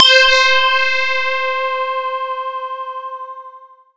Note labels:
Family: mallet percussion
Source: electronic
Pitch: C5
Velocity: 50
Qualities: bright, distorted, long release, non-linear envelope

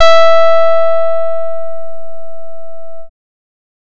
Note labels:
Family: bass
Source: synthesizer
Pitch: E5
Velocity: 50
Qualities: distorted

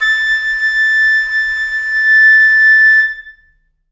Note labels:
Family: flute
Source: acoustic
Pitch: A6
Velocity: 127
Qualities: reverb

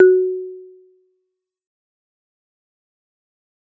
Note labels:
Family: mallet percussion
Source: acoustic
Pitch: F#4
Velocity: 25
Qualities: fast decay, percussive

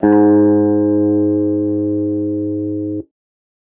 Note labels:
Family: guitar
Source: electronic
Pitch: G#2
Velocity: 50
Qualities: distorted

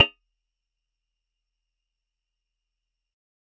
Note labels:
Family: guitar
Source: acoustic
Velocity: 127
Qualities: fast decay, percussive

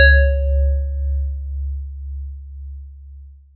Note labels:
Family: mallet percussion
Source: acoustic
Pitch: C#2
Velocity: 127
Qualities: long release

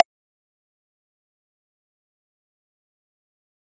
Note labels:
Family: mallet percussion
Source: electronic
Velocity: 100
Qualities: fast decay, percussive

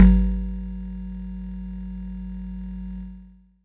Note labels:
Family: mallet percussion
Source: acoustic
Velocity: 50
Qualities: distorted

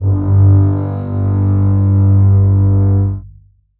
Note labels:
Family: string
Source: acoustic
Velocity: 75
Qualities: long release, reverb

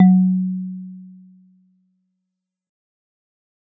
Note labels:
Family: mallet percussion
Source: acoustic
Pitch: F#3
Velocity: 25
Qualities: fast decay

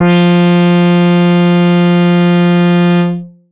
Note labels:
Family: bass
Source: synthesizer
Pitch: F3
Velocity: 127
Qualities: distorted

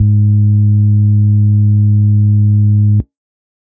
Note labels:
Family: organ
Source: electronic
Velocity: 127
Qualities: distorted

